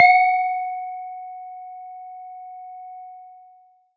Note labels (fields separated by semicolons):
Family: mallet percussion; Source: acoustic; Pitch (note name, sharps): F#5; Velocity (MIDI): 100